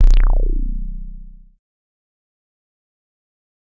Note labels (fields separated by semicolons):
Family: bass; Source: synthesizer; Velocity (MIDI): 100; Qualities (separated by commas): bright, distorted, fast decay